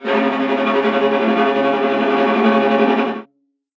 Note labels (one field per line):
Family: string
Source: acoustic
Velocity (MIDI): 127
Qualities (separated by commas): non-linear envelope, reverb